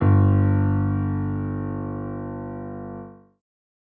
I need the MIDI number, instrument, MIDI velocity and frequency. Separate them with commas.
31, acoustic keyboard, 50, 49 Hz